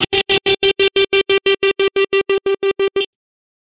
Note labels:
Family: guitar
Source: electronic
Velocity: 75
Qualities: bright, distorted, tempo-synced

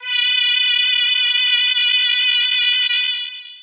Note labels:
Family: voice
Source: synthesizer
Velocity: 127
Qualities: bright, distorted, long release

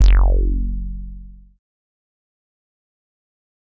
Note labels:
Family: bass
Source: synthesizer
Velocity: 75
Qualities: distorted, fast decay

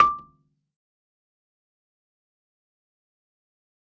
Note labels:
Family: mallet percussion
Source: acoustic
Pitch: D6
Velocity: 50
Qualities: fast decay, percussive, reverb

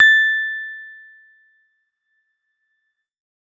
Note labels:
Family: keyboard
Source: electronic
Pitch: A6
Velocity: 75

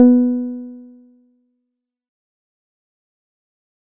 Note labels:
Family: guitar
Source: synthesizer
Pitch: B3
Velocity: 75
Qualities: dark, fast decay

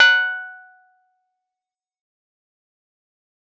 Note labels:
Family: keyboard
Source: electronic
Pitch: F#6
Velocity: 127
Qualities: fast decay, percussive

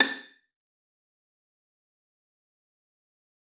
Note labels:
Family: string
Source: acoustic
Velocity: 25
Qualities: fast decay, percussive, reverb

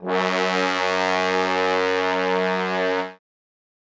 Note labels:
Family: brass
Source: acoustic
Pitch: F#2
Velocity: 127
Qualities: bright, reverb

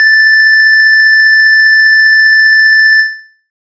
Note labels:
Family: bass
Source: synthesizer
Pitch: A6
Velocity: 100

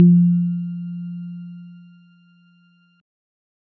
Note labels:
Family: keyboard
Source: electronic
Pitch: F3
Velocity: 50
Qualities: dark

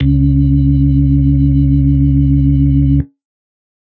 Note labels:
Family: organ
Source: electronic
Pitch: C#2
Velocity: 127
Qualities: dark

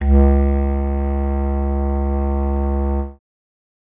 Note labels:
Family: reed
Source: acoustic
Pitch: C#2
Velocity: 50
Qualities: dark

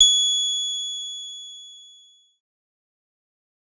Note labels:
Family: bass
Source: synthesizer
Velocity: 25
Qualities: distorted, fast decay

